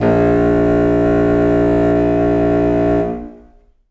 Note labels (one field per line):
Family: reed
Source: acoustic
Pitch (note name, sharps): A#1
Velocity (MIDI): 100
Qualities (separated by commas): distorted, long release, reverb